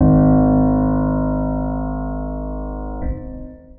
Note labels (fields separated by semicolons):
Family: organ; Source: electronic; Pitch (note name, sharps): G#1; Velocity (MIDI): 25; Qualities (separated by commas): long release, reverb